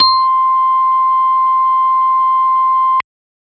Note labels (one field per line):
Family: organ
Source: electronic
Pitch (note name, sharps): C6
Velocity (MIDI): 127